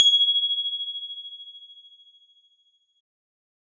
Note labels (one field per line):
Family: keyboard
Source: electronic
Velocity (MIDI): 75